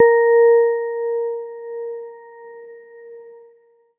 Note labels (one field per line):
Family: keyboard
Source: electronic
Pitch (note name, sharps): A#4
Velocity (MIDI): 75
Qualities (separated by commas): dark, long release